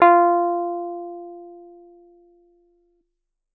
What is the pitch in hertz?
349.2 Hz